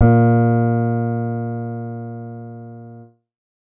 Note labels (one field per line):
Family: keyboard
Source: synthesizer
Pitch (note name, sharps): A#2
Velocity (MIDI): 50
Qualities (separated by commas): dark